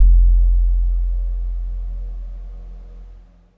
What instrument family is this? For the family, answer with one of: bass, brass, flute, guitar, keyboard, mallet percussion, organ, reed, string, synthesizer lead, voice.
guitar